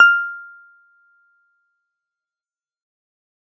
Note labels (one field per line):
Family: keyboard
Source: electronic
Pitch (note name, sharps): F6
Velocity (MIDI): 50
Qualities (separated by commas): fast decay, percussive